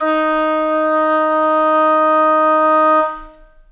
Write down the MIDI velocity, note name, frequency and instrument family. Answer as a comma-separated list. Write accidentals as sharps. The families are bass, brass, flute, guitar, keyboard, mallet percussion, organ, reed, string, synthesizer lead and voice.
50, D#4, 311.1 Hz, reed